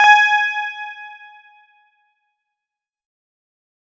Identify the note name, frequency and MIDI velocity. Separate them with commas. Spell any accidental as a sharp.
G#5, 830.6 Hz, 25